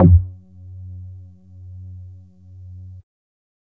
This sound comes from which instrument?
synthesizer bass